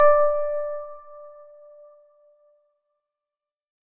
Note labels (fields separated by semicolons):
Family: organ; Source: electronic; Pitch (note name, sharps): D5; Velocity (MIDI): 127